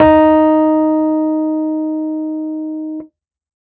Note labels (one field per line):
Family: keyboard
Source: electronic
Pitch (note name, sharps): D#4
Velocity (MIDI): 127